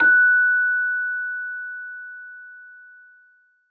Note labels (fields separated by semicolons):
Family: mallet percussion; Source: acoustic; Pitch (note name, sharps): F#6; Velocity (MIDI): 100; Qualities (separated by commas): reverb